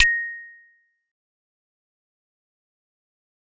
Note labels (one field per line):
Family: mallet percussion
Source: acoustic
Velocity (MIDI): 25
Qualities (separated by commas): fast decay, percussive